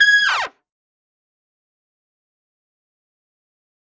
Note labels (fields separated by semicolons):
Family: brass; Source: acoustic; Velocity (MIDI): 25; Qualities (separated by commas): fast decay, reverb